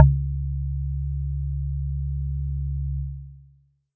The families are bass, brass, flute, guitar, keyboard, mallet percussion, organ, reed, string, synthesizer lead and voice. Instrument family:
mallet percussion